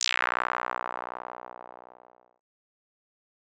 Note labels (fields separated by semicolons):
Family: bass; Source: synthesizer; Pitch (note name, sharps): B1; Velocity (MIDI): 75; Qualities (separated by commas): bright, distorted, fast decay